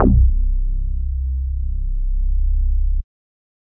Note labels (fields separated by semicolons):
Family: bass; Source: synthesizer; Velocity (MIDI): 100